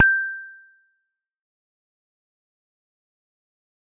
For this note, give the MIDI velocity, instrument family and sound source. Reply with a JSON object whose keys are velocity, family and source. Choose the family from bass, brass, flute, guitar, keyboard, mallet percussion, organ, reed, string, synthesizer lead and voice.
{"velocity": 127, "family": "mallet percussion", "source": "acoustic"}